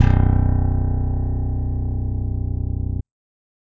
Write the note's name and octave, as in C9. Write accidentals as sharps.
B0